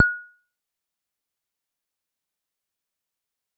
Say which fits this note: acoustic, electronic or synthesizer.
synthesizer